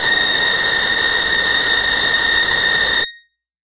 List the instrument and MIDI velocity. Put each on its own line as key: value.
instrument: electronic guitar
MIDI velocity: 75